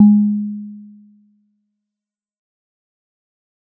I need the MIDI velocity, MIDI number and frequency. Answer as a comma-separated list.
100, 56, 207.7 Hz